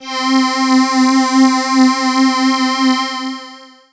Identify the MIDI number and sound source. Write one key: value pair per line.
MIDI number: 60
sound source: synthesizer